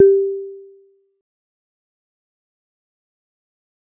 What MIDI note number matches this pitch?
67